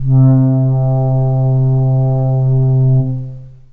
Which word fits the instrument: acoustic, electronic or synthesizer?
acoustic